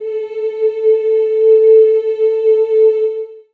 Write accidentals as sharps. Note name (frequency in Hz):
A4 (440 Hz)